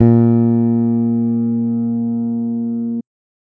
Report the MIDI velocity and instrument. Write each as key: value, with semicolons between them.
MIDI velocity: 75; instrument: electronic bass